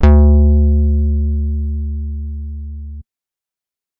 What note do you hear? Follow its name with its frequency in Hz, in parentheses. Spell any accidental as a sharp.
D2 (73.42 Hz)